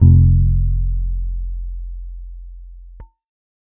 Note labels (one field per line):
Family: keyboard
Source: electronic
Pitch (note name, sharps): F1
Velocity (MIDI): 75